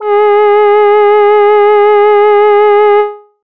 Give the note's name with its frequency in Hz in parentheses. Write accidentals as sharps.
G#4 (415.3 Hz)